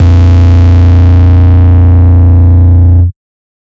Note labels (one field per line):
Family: bass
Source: synthesizer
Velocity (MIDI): 25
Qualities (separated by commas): bright, distorted, multiphonic